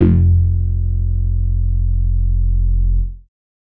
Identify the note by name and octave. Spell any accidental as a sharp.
F1